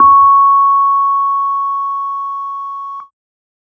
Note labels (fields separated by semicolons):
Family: keyboard; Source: electronic; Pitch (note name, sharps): C#6; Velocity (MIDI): 25